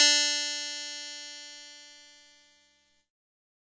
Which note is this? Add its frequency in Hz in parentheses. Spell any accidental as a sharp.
D4 (293.7 Hz)